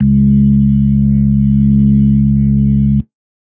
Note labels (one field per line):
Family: organ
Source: electronic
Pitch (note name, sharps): C#2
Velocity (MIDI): 75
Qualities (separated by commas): dark